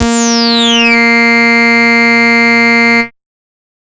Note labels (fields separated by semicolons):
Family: bass; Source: synthesizer; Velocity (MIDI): 127; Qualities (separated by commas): bright, distorted, multiphonic